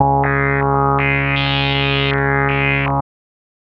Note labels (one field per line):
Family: bass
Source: synthesizer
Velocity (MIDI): 127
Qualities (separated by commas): tempo-synced